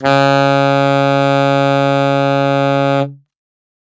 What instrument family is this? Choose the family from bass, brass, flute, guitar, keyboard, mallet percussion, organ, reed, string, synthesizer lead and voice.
reed